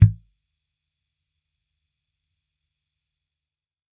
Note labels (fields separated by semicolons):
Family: bass; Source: electronic; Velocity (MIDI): 25; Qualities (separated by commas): fast decay, percussive